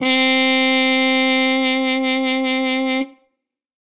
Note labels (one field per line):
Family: brass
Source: acoustic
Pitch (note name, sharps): C4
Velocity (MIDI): 127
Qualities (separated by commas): bright